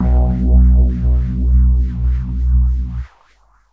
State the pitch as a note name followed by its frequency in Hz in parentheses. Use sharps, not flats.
B1 (61.74 Hz)